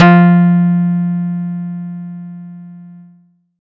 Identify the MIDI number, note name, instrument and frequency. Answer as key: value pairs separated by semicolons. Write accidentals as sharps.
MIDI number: 53; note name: F3; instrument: acoustic guitar; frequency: 174.6 Hz